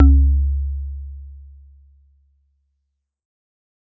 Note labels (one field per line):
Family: mallet percussion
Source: acoustic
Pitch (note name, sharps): C#2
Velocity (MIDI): 25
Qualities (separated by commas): dark